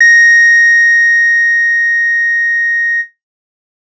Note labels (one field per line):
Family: guitar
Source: electronic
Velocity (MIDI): 25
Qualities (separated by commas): bright